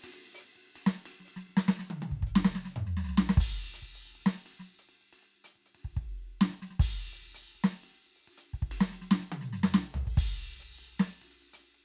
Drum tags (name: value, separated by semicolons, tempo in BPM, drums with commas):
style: pop; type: beat; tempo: 142 BPM; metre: 4/4; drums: crash, ride, ride bell, closed hi-hat, open hi-hat, hi-hat pedal, snare, high tom, mid tom, floor tom, kick